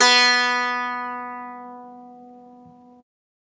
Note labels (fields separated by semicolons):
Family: guitar; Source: acoustic; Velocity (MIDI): 127; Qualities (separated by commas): bright, multiphonic, reverb